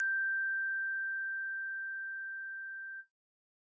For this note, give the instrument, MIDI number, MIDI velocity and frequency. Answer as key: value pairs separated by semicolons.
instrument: acoustic keyboard; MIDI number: 91; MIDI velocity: 127; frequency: 1568 Hz